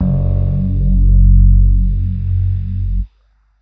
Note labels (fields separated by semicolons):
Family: keyboard; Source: electronic; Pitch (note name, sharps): F#1; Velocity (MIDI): 50; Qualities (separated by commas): dark